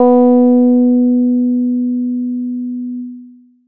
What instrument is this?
synthesizer bass